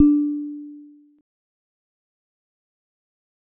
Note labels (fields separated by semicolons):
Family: mallet percussion; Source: acoustic; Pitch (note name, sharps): D4; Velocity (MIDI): 25; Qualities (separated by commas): dark, fast decay